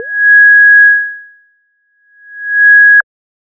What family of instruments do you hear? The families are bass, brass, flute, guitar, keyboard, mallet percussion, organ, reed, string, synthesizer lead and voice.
bass